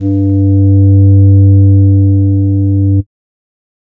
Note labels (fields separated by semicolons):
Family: flute; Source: synthesizer; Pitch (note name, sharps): G2; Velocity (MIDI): 100; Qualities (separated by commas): dark